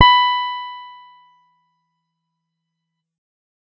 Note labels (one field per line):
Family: guitar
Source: electronic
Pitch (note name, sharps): B5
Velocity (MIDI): 25